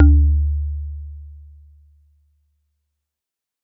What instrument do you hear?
acoustic mallet percussion instrument